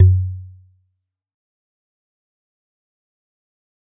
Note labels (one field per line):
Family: mallet percussion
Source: acoustic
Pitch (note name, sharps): F#2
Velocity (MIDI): 75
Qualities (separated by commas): dark, fast decay, percussive